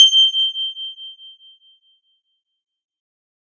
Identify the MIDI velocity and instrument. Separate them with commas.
50, synthesizer guitar